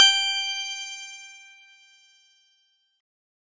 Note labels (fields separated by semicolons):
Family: synthesizer lead; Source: synthesizer; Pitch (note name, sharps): G5; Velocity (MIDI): 50; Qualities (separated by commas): bright, distorted